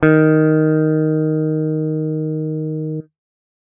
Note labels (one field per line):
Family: guitar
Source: electronic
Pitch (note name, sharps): D#3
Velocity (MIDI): 100